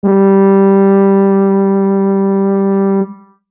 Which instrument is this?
acoustic brass instrument